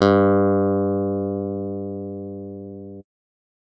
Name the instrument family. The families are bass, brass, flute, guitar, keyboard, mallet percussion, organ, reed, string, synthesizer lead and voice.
keyboard